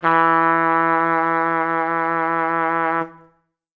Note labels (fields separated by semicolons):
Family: brass; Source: acoustic; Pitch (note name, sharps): E3; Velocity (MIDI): 50